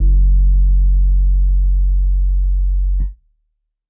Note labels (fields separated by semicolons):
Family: keyboard; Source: electronic; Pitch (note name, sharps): F#1; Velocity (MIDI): 50; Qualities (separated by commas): dark